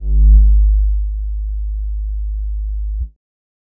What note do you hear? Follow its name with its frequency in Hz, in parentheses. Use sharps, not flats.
G#1 (51.91 Hz)